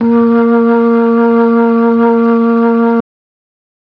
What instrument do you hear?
electronic flute